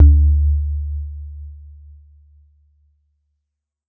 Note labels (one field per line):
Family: mallet percussion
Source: acoustic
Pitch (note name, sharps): D2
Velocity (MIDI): 50